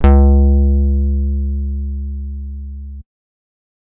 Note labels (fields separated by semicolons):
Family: guitar; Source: electronic; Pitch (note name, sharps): C#2; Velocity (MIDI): 50